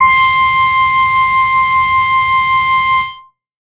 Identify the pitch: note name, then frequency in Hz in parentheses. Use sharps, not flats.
C6 (1047 Hz)